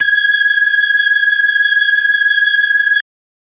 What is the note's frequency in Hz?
1661 Hz